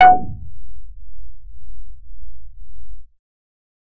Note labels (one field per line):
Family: bass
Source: synthesizer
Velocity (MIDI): 75